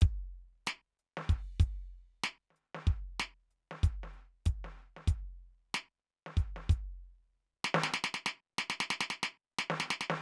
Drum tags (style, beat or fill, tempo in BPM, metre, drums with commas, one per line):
hip-hop
beat
94 BPM
4/4
crash, closed hi-hat, snare, kick